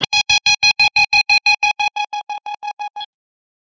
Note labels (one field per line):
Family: guitar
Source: electronic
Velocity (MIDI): 50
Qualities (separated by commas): bright, distorted, tempo-synced